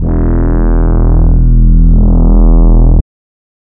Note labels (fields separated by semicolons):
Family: reed; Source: synthesizer; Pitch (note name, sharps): E1; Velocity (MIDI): 50; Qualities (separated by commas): distorted, non-linear envelope